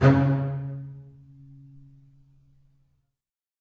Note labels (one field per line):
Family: string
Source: acoustic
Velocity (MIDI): 100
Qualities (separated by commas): reverb